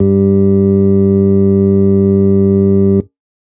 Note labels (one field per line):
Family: organ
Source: electronic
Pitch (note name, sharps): G2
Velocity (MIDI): 127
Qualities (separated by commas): distorted